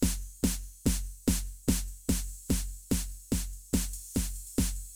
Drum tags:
rock, beat, 145 BPM, 4/4, crash, hi-hat pedal, snare, kick

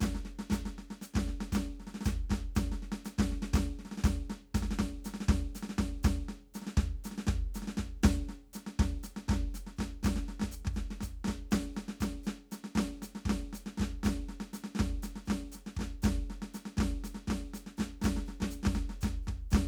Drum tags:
march, beat, 120 BPM, 4/4, hi-hat pedal, snare, kick

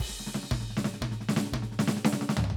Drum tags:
rock, fill, 93 BPM, 4/4, crash, snare, high tom, floor tom, kick

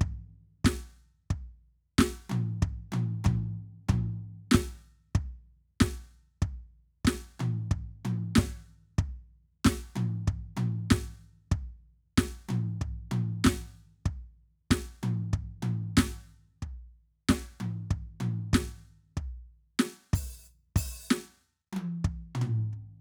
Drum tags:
rock, beat, 94 BPM, 4/4, percussion, snare, high tom, floor tom, kick

